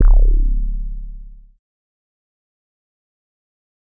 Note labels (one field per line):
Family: bass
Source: synthesizer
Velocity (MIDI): 25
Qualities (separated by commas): distorted, fast decay